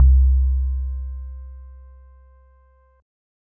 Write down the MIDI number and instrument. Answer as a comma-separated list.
36, electronic keyboard